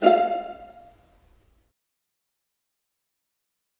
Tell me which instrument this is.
acoustic string instrument